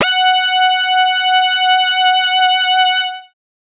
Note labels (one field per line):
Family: bass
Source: synthesizer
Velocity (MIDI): 75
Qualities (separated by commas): bright, distorted, multiphonic